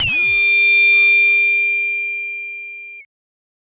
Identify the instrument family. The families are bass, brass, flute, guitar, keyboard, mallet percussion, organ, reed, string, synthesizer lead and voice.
bass